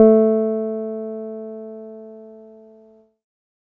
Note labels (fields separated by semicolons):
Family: keyboard; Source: electronic; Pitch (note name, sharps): A3; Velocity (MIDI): 75; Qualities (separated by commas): dark